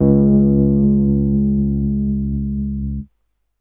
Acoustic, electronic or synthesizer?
electronic